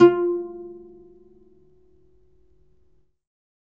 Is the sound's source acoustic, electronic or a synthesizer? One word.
acoustic